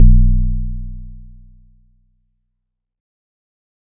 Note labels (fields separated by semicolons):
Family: keyboard; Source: electronic; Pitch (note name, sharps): B0; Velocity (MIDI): 127; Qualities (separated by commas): dark